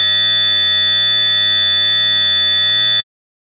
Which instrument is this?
synthesizer bass